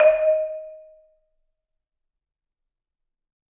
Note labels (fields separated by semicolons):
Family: mallet percussion; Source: acoustic; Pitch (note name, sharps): D#5; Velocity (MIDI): 100; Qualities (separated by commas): fast decay, reverb